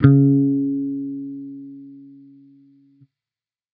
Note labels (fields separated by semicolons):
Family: bass; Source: electronic; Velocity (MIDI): 50